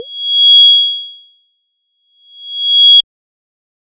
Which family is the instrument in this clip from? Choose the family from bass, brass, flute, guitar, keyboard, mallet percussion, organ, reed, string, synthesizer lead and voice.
bass